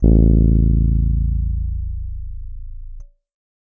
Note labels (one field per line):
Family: keyboard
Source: electronic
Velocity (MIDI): 127